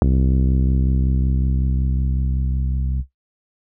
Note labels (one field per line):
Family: keyboard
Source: electronic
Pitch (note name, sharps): C2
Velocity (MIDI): 75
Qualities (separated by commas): distorted